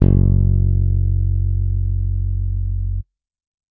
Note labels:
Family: bass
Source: electronic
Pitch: F#1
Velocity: 127

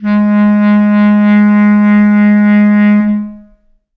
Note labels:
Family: reed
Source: acoustic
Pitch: G#3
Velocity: 25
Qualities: long release, reverb

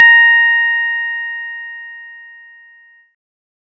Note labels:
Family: bass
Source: synthesizer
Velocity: 75

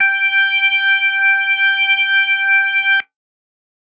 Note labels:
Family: organ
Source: electronic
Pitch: G5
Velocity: 50

